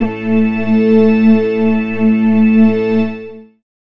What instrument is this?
electronic organ